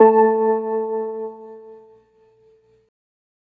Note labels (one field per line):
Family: organ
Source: electronic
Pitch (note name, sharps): A3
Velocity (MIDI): 75